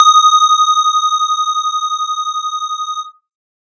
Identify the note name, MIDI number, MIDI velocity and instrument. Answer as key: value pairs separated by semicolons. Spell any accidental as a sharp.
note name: D#6; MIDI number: 87; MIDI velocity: 127; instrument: synthesizer lead